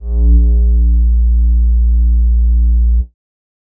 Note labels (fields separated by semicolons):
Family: bass; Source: synthesizer; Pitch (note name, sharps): A#1; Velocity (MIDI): 75; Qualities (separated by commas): dark